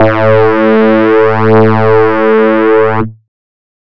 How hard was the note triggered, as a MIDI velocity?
75